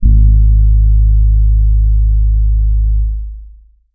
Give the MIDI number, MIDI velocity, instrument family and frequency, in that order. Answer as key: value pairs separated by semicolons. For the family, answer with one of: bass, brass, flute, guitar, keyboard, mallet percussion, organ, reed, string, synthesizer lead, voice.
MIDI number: 32; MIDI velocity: 75; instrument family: keyboard; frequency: 51.91 Hz